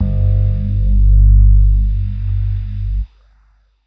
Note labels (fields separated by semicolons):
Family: keyboard; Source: electronic; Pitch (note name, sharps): G1; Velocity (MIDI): 25; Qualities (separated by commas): dark